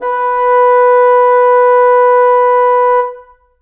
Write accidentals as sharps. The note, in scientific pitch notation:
B4